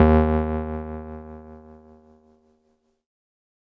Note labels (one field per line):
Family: keyboard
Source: electronic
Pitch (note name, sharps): D#2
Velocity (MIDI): 50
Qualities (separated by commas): distorted